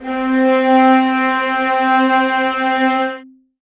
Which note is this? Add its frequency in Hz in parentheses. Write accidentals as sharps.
C4 (261.6 Hz)